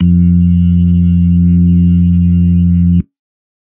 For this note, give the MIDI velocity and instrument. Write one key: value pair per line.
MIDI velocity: 50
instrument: electronic organ